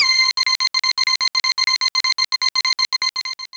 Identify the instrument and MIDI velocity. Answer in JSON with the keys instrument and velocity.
{"instrument": "synthesizer lead", "velocity": 127}